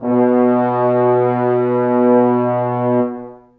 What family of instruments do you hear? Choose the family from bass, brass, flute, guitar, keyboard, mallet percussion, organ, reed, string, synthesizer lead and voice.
brass